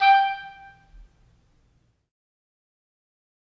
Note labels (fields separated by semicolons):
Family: reed; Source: acoustic; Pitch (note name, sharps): G5; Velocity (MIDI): 50; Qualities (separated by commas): fast decay, percussive, reverb